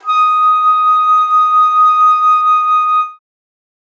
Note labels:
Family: flute; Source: acoustic; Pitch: D#6; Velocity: 25; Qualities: bright

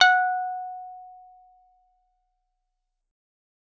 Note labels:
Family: guitar; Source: acoustic; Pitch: F#5; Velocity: 100

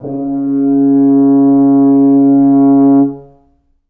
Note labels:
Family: brass; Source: acoustic; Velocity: 25; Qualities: dark, reverb

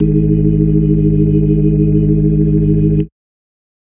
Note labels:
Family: organ; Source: electronic; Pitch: G#1; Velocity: 50; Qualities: dark

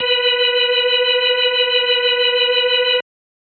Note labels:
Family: organ; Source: electronic; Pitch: B4; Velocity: 127

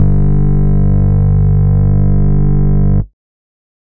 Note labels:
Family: bass; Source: synthesizer; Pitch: G1; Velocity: 100; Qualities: distorted, multiphonic, tempo-synced

